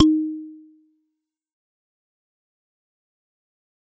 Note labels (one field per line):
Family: mallet percussion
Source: acoustic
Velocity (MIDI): 100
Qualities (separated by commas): fast decay, percussive